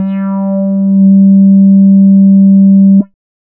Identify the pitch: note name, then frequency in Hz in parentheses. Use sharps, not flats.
G3 (196 Hz)